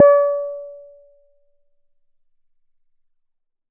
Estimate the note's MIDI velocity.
127